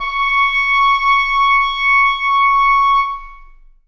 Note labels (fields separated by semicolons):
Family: reed; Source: acoustic; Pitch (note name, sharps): C#6; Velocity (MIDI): 25; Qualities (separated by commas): long release, reverb